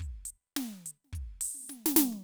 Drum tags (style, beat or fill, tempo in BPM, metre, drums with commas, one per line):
soul
beat
105 BPM
4/4
closed hi-hat, open hi-hat, hi-hat pedal, snare, kick